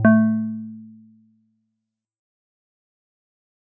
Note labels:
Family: mallet percussion; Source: acoustic; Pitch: A3; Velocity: 50; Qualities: dark, fast decay, multiphonic

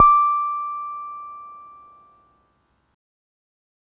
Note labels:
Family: keyboard; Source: electronic; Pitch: D6; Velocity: 127

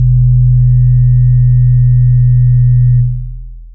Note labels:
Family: synthesizer lead; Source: synthesizer; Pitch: E1; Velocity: 50; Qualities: long release

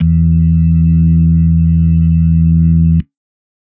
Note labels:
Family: organ; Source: electronic; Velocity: 127; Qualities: dark

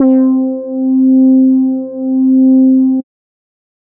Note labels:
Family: bass; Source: synthesizer; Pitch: C4; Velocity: 25; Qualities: dark

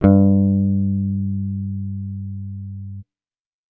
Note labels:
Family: bass; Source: electronic; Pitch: G2; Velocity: 50

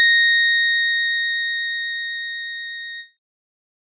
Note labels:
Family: organ; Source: electronic; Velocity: 25; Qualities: bright

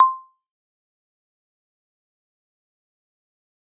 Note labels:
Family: mallet percussion; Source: acoustic; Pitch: C6; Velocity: 127; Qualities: fast decay, percussive

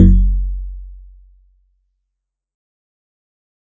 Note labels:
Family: guitar; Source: synthesizer; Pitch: F#1; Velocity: 75; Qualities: dark, fast decay

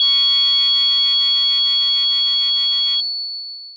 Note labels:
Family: mallet percussion; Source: electronic; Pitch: C#6; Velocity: 100; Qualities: bright, long release

